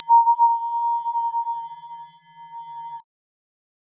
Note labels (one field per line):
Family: mallet percussion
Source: electronic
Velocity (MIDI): 127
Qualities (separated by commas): bright, multiphonic, non-linear envelope